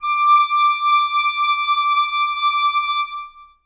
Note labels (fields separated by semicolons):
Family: reed; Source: acoustic; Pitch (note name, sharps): D6; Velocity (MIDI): 127; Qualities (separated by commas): long release, reverb